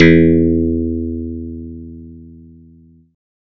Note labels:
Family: bass; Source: synthesizer; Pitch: E2; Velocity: 75

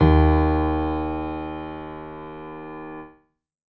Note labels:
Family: keyboard; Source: acoustic; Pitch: D#2; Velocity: 100; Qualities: reverb

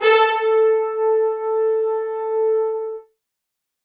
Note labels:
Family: brass; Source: acoustic; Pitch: A4; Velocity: 50; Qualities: bright, reverb

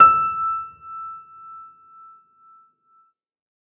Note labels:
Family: keyboard; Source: acoustic; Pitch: E6; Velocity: 100; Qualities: reverb

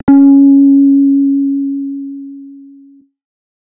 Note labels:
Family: bass; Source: synthesizer; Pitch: C#4; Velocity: 127; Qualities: distorted

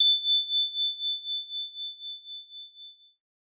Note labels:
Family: keyboard; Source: electronic; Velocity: 127; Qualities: bright

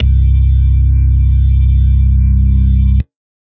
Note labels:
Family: organ; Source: electronic; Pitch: C1; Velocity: 100; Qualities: dark

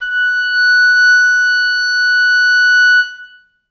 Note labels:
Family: reed; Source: acoustic; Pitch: F#6; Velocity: 75; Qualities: reverb

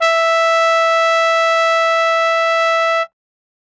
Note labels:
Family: brass; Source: acoustic; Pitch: E5; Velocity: 127; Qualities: bright

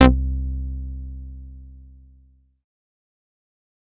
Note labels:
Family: bass; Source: synthesizer; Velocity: 25; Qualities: distorted, fast decay

